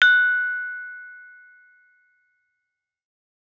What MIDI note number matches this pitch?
90